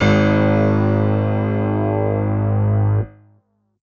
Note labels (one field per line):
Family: keyboard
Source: electronic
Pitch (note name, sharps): G#1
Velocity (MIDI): 127